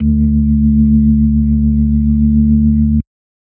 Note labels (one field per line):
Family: organ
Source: electronic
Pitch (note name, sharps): D2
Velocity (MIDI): 127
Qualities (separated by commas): dark